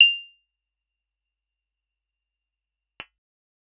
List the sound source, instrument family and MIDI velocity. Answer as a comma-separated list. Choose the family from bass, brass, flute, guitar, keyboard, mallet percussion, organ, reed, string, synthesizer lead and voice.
acoustic, guitar, 50